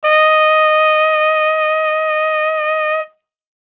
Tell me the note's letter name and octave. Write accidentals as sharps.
D#5